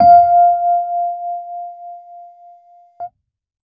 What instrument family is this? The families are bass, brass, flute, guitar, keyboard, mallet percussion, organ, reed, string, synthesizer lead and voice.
keyboard